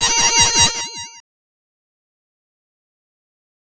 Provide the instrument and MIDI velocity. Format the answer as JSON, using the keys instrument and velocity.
{"instrument": "synthesizer bass", "velocity": 75}